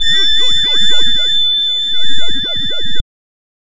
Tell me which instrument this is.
synthesizer reed instrument